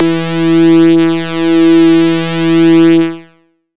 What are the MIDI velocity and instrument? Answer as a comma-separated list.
127, synthesizer bass